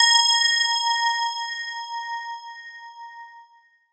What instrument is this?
electronic mallet percussion instrument